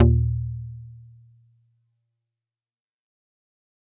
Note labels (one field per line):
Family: mallet percussion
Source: acoustic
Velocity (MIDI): 100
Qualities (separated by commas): fast decay, multiphonic